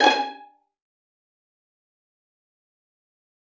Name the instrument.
acoustic string instrument